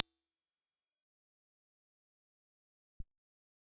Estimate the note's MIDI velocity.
127